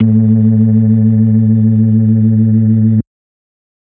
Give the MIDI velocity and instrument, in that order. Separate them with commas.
127, electronic organ